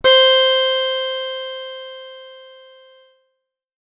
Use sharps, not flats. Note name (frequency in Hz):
C5 (523.3 Hz)